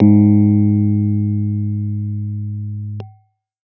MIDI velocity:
25